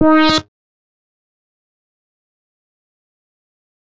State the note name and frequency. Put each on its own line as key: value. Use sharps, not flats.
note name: D#4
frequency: 311.1 Hz